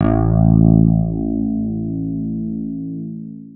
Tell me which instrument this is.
electronic guitar